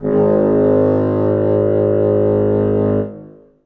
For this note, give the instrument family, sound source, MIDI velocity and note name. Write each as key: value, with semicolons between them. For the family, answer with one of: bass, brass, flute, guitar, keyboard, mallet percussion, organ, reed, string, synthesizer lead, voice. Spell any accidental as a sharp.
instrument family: reed; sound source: acoustic; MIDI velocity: 25; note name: G#1